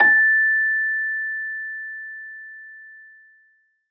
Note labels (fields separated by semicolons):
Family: mallet percussion; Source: acoustic; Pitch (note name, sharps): A6; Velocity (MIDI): 50; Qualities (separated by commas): reverb